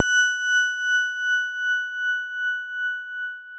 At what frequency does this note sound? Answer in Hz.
1480 Hz